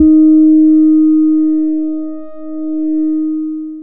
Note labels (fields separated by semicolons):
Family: bass; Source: synthesizer; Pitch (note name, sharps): D#4; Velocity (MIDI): 25; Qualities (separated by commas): long release